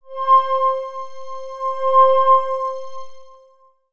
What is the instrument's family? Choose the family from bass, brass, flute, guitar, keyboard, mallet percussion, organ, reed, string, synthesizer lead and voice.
synthesizer lead